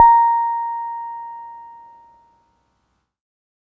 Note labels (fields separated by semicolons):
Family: keyboard; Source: electronic; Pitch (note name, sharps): A#5; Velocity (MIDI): 50